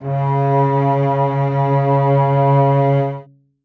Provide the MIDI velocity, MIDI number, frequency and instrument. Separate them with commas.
75, 49, 138.6 Hz, acoustic string instrument